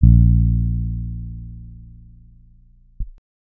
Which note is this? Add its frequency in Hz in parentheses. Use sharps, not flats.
A#1 (58.27 Hz)